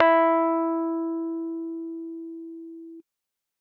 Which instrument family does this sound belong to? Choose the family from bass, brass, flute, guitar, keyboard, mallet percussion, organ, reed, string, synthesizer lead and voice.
keyboard